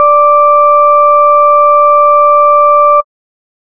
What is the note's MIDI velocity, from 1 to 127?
25